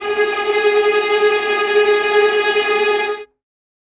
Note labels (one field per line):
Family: string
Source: acoustic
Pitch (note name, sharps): G#4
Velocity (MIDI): 50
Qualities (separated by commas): bright, non-linear envelope, reverb